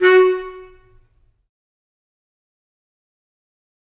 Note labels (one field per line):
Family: reed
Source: acoustic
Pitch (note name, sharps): F#4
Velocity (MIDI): 100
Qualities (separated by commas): fast decay, percussive, reverb